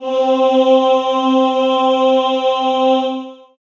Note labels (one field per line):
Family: voice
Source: acoustic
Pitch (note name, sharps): C4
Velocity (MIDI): 127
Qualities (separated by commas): long release, reverb